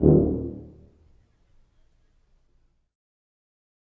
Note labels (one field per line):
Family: brass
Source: acoustic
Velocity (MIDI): 25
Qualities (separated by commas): dark, reverb